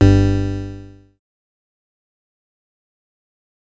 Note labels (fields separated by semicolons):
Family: bass; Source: synthesizer; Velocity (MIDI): 50; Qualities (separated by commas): bright, distorted, fast decay